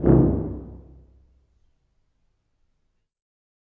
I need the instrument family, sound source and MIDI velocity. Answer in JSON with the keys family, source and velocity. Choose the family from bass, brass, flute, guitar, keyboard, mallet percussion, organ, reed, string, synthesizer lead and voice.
{"family": "brass", "source": "acoustic", "velocity": 75}